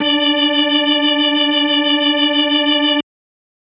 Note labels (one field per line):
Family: organ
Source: electronic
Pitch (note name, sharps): D4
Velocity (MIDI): 25